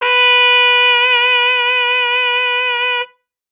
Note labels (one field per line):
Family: brass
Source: acoustic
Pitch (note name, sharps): B4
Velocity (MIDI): 127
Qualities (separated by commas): bright